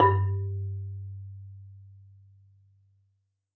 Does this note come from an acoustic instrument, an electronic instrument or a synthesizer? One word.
acoustic